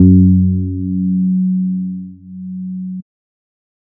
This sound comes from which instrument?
synthesizer bass